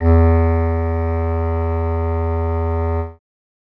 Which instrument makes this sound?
acoustic reed instrument